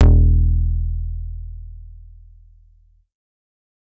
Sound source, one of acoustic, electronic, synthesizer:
synthesizer